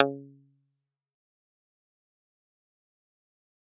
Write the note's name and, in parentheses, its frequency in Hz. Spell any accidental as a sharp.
C#3 (138.6 Hz)